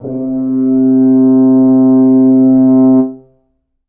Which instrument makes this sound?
acoustic brass instrument